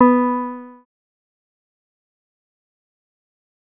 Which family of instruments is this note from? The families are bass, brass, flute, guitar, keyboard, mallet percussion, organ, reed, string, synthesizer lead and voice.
synthesizer lead